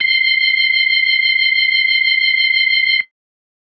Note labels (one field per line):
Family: organ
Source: electronic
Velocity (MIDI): 25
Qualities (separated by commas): distorted